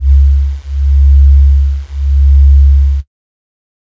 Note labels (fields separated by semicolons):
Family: flute; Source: synthesizer; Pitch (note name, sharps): C#2; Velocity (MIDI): 50; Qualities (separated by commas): dark